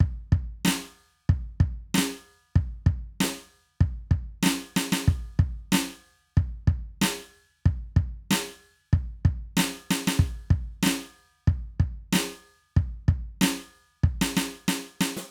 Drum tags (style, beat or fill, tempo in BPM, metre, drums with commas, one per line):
rock
beat
94 BPM
4/4
snare, kick